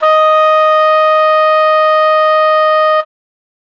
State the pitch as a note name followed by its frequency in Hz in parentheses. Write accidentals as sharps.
D#5 (622.3 Hz)